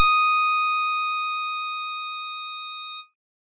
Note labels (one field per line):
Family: organ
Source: electronic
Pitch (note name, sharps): D#6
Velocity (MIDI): 127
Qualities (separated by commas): bright